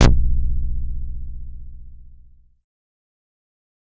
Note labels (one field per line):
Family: bass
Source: synthesizer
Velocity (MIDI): 127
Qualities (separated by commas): distorted, fast decay